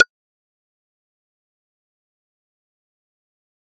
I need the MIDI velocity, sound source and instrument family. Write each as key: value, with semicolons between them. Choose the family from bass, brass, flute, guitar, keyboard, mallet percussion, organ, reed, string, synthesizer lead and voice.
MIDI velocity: 127; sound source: electronic; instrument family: mallet percussion